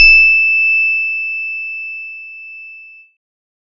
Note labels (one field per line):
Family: keyboard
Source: electronic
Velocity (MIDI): 50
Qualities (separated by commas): bright